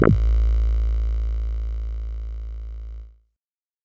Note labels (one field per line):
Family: bass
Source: synthesizer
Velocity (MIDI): 25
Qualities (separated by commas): distorted